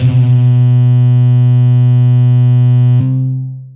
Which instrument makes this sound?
electronic guitar